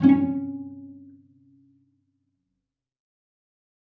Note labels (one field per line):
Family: string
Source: acoustic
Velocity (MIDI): 25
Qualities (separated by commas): dark, fast decay, reverb